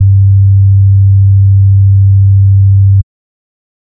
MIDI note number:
43